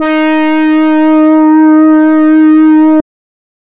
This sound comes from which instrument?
synthesizer reed instrument